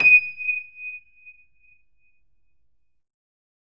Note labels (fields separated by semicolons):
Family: keyboard; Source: electronic; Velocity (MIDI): 100; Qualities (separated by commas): bright, reverb